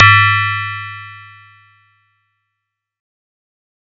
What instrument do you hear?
acoustic mallet percussion instrument